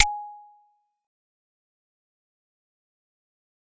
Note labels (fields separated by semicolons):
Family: mallet percussion; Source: acoustic; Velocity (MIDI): 25; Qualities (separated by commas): fast decay, percussive